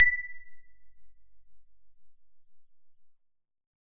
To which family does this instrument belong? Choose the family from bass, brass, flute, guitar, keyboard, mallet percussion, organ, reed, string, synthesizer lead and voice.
synthesizer lead